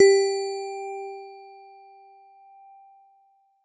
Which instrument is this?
acoustic mallet percussion instrument